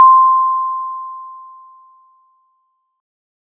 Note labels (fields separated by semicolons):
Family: mallet percussion; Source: acoustic; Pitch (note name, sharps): C6; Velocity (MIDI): 25